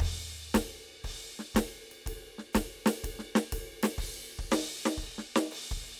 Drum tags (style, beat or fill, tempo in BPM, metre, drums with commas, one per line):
rock
beat
120 BPM
4/4
crash, ride, hi-hat pedal, snare, floor tom, kick